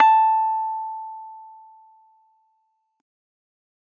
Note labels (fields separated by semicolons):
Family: keyboard; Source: electronic; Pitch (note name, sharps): A5; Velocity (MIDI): 75